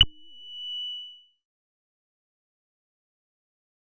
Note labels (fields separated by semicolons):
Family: bass; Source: synthesizer; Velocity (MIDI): 50; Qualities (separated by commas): fast decay